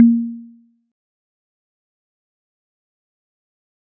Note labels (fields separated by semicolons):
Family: mallet percussion; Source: acoustic; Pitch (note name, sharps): A#3; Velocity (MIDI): 25; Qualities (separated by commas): fast decay, percussive